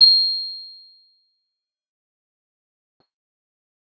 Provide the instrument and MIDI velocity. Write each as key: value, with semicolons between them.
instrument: acoustic guitar; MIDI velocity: 50